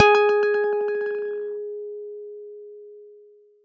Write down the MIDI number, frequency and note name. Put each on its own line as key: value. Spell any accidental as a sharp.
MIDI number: 68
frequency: 415.3 Hz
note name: G#4